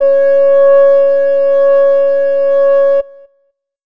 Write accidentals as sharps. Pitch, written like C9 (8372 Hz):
C#5 (554.4 Hz)